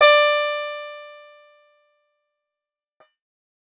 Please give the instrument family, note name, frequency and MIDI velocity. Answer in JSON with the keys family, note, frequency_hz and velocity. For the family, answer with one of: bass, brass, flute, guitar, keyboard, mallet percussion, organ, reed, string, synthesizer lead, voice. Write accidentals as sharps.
{"family": "guitar", "note": "D5", "frequency_hz": 587.3, "velocity": 127}